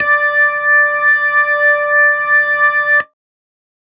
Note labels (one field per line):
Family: organ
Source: electronic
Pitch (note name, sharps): D5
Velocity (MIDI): 75